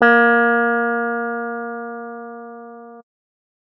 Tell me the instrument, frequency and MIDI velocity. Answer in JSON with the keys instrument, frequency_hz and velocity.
{"instrument": "electronic keyboard", "frequency_hz": 233.1, "velocity": 75}